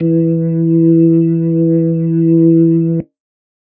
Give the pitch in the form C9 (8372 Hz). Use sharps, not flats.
E3 (164.8 Hz)